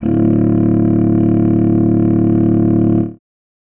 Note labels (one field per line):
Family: reed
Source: acoustic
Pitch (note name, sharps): D1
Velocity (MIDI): 50